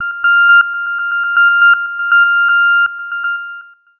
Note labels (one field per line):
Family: synthesizer lead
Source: synthesizer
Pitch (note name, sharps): F6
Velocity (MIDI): 75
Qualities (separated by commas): long release, tempo-synced